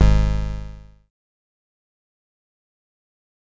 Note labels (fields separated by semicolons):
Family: bass; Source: synthesizer; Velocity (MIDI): 100; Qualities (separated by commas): bright, distorted, fast decay